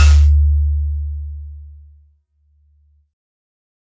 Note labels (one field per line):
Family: keyboard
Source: synthesizer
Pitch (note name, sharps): D2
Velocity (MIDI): 100